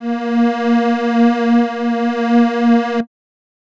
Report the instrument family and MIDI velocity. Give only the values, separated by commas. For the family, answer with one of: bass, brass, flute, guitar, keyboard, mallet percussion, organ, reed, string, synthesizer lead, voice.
reed, 75